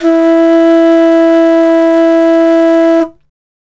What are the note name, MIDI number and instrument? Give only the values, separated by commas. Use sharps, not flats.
E4, 64, acoustic flute